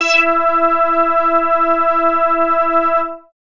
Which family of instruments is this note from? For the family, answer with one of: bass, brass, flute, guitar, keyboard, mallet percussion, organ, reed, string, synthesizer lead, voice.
bass